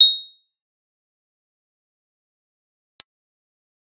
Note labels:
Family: bass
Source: synthesizer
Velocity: 100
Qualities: bright, fast decay, percussive

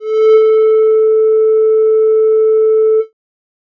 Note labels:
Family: bass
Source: synthesizer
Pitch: A4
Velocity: 127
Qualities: dark

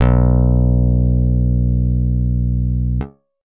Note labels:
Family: guitar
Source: acoustic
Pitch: B1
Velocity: 50

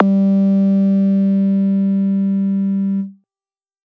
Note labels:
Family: bass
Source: synthesizer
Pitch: G3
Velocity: 100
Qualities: distorted

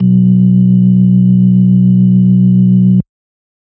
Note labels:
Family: organ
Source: electronic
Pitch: B1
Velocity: 25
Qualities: dark, distorted

